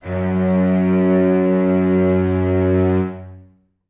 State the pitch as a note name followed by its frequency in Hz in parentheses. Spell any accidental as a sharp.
F#2 (92.5 Hz)